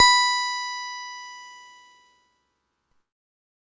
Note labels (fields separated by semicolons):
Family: keyboard; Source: electronic; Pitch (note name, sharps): B5; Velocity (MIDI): 50; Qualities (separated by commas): bright, distorted